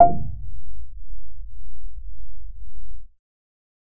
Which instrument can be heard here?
synthesizer bass